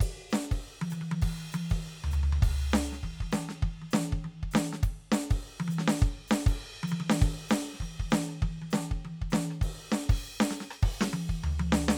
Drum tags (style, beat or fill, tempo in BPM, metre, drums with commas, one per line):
rockabilly
beat
200 BPM
4/4
crash, ride, hi-hat pedal, snare, cross-stick, high tom, floor tom, kick